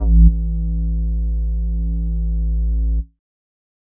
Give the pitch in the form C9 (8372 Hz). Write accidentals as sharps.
A1 (55 Hz)